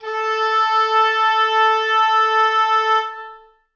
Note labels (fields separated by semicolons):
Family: reed; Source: acoustic; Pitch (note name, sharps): A4; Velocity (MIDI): 127; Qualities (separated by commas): reverb